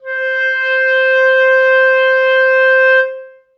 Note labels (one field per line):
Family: reed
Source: acoustic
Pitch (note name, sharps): C5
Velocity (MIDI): 100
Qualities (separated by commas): reverb